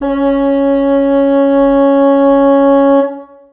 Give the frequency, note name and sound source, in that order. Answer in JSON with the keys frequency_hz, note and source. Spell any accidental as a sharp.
{"frequency_hz": 277.2, "note": "C#4", "source": "acoustic"}